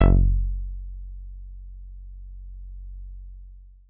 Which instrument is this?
synthesizer guitar